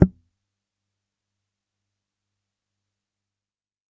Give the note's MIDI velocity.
25